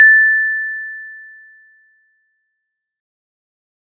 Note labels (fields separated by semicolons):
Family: mallet percussion; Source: acoustic; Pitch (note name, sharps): A6; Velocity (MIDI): 100; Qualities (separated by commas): bright